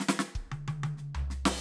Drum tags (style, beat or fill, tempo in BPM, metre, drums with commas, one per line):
Afro-Cuban bembé
fill
122 BPM
4/4
crash, snare, high tom, floor tom, kick